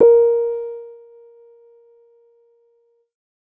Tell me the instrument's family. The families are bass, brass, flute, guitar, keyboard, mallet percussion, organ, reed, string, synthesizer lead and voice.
keyboard